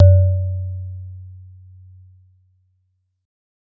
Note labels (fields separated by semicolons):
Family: mallet percussion; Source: acoustic; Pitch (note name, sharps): F#2; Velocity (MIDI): 127; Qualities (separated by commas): dark